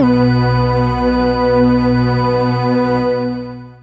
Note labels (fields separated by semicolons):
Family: synthesizer lead; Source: synthesizer; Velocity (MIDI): 127; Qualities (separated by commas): long release